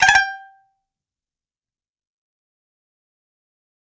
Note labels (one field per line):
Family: guitar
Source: acoustic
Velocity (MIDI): 100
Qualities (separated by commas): fast decay, percussive, reverb